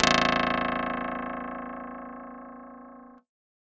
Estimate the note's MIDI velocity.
100